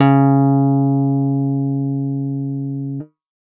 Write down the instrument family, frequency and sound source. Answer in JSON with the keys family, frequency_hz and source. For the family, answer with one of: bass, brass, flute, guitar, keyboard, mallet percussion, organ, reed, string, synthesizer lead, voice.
{"family": "guitar", "frequency_hz": 138.6, "source": "electronic"}